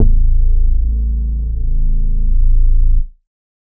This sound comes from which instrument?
synthesizer bass